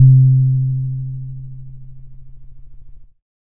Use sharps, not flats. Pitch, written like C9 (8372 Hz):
C3 (130.8 Hz)